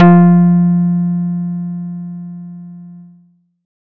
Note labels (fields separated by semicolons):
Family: guitar; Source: acoustic; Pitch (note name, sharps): F3; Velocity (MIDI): 25; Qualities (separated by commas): dark